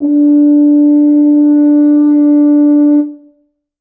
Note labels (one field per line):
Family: brass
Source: acoustic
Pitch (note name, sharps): D4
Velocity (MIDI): 100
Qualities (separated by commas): dark, reverb